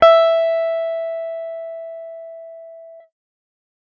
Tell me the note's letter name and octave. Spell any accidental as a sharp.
E5